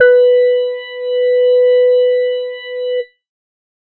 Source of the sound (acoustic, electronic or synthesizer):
electronic